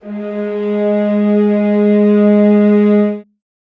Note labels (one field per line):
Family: string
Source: acoustic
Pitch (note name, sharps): G#3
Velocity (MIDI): 25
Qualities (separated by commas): reverb